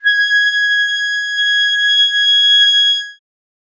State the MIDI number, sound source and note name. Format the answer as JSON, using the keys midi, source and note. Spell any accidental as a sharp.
{"midi": 92, "source": "acoustic", "note": "G#6"}